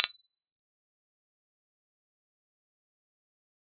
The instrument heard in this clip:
electronic guitar